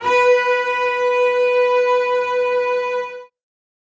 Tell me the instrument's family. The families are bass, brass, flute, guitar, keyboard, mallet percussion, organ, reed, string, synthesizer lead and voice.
string